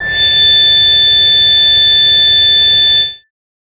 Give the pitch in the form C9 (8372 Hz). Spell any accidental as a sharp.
A6 (1760 Hz)